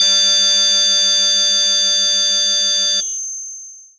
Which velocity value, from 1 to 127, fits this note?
127